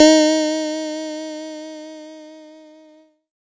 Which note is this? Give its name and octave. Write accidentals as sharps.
D#4